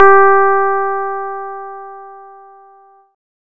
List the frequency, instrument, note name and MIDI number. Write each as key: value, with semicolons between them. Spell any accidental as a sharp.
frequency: 392 Hz; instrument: synthesizer bass; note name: G4; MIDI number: 67